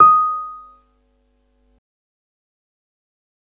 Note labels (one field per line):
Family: keyboard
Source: electronic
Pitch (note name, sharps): D#6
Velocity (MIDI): 25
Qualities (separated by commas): fast decay, percussive